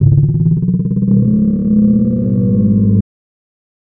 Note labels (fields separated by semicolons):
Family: voice; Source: synthesizer; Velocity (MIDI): 127; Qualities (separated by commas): distorted